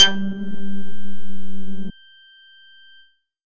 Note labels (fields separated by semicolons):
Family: bass; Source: synthesizer; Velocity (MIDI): 75